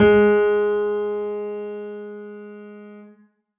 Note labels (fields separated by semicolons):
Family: keyboard; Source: acoustic; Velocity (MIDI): 100; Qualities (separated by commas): reverb